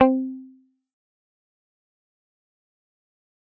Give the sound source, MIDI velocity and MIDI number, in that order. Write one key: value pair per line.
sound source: electronic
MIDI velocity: 75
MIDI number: 60